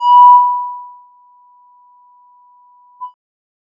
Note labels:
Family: bass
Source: synthesizer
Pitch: B5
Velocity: 75

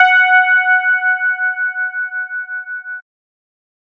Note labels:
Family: bass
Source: synthesizer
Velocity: 75

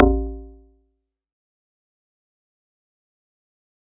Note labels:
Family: mallet percussion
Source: acoustic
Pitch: A1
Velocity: 100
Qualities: fast decay, percussive

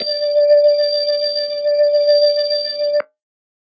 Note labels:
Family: organ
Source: electronic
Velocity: 127

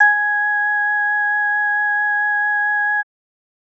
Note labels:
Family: organ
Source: electronic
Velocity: 75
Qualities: multiphonic

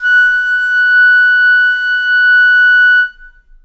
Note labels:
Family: flute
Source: acoustic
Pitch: F#6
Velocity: 50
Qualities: long release, reverb

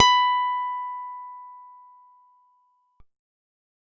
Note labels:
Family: guitar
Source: acoustic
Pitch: B5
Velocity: 100

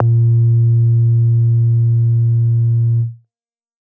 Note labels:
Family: bass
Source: synthesizer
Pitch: A#2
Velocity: 75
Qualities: distorted

